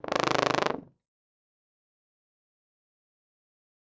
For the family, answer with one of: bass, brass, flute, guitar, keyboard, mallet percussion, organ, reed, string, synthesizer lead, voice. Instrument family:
brass